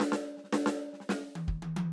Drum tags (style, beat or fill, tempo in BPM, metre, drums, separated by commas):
Afro-Cuban rumba, fill, 110 BPM, 4/4, snare, high tom, kick